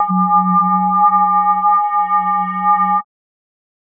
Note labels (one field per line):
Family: mallet percussion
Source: electronic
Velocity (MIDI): 50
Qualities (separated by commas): multiphonic, non-linear envelope